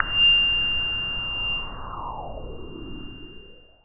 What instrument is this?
synthesizer lead